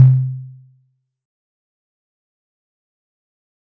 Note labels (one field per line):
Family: mallet percussion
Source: acoustic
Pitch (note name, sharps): C3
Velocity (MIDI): 50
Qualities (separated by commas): fast decay, percussive